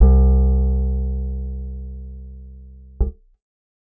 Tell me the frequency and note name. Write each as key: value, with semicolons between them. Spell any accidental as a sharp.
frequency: 65.41 Hz; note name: C2